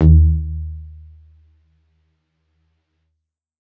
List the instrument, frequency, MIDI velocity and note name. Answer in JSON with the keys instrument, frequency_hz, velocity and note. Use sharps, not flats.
{"instrument": "electronic keyboard", "frequency_hz": 77.78, "velocity": 100, "note": "D#2"}